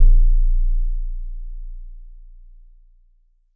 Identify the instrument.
acoustic mallet percussion instrument